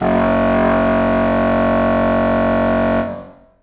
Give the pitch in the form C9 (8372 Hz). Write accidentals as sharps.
F#1 (46.25 Hz)